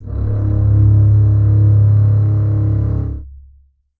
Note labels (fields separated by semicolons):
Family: string; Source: acoustic; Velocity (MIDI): 50; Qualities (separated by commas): long release, reverb